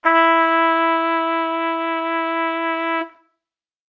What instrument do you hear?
acoustic brass instrument